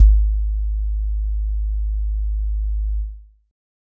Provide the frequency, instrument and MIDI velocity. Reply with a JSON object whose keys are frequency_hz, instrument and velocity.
{"frequency_hz": 51.91, "instrument": "electronic keyboard", "velocity": 25}